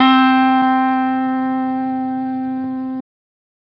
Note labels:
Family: keyboard; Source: electronic; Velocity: 127; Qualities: bright

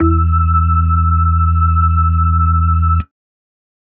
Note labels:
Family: organ; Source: electronic; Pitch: E2; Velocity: 75

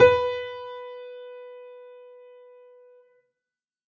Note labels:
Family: keyboard; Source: acoustic; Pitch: B4; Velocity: 100

